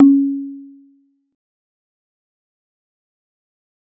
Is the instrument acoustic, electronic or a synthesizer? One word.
acoustic